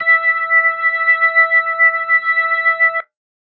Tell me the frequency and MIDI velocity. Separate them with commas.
659.3 Hz, 75